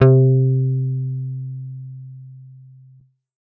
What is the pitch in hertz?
130.8 Hz